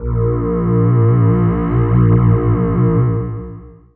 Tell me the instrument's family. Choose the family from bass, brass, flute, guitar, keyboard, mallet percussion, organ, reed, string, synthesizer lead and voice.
voice